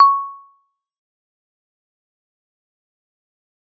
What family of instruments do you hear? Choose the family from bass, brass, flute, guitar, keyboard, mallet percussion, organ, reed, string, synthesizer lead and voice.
mallet percussion